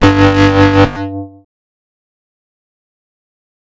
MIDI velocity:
75